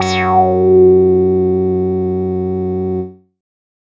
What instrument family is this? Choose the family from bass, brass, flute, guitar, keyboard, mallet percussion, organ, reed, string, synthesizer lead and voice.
bass